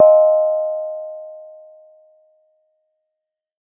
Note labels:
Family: mallet percussion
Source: acoustic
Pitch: D#5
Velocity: 100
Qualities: reverb

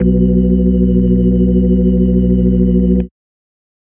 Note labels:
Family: organ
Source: electronic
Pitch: B1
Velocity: 100

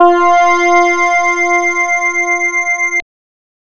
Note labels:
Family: bass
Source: synthesizer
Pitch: F4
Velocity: 75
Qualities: distorted, multiphonic

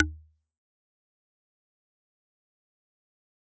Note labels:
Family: mallet percussion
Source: acoustic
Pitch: D#2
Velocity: 50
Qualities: fast decay, percussive

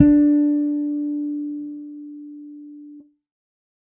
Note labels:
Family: bass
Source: electronic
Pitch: D4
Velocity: 50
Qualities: dark

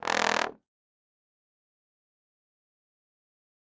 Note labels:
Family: brass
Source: acoustic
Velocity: 50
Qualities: bright, fast decay, reverb

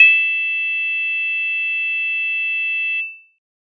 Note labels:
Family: keyboard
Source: electronic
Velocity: 127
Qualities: bright

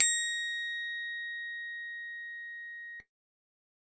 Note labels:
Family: keyboard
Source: electronic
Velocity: 50

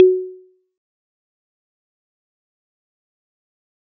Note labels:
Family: mallet percussion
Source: acoustic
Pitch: F#4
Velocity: 50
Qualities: fast decay, percussive

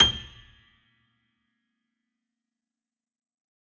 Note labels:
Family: keyboard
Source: acoustic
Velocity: 127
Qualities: fast decay, percussive, reverb

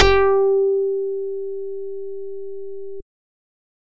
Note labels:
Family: bass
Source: synthesizer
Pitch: G4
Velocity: 100

